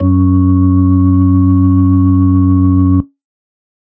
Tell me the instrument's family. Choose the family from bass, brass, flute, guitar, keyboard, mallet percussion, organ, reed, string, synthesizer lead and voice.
organ